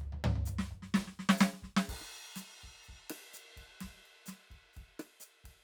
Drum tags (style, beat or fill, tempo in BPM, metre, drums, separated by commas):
bossa nova, beat, 127 BPM, 4/4, crash, ride, hi-hat pedal, snare, cross-stick, floor tom, kick